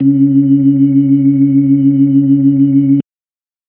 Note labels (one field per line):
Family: organ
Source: electronic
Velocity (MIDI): 75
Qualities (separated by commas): dark